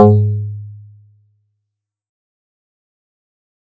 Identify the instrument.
synthesizer guitar